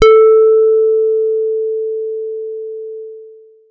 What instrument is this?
electronic guitar